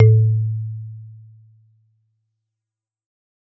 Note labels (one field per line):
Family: mallet percussion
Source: acoustic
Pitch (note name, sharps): A2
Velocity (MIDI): 75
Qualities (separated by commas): dark, fast decay